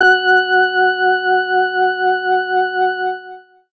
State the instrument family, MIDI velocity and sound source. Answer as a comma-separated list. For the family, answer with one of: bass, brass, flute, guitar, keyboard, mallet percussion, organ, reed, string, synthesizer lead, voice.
organ, 50, electronic